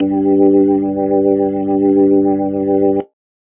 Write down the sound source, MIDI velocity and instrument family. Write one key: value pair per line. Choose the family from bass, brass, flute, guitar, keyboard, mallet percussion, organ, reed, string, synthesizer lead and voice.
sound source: electronic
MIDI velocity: 75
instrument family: organ